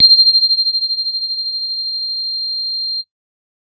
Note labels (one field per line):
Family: bass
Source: synthesizer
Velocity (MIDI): 127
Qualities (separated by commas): bright